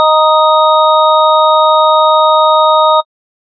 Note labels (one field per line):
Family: organ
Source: electronic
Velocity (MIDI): 127